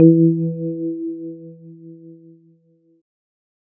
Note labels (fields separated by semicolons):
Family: keyboard; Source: electronic; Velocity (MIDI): 75; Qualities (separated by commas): dark